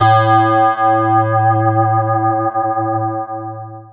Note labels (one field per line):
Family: guitar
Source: electronic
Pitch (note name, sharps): A2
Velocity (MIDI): 127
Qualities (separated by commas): long release, multiphonic, non-linear envelope